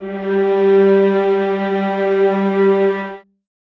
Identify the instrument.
acoustic string instrument